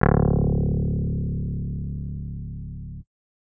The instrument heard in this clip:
electronic keyboard